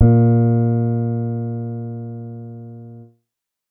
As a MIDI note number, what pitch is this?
46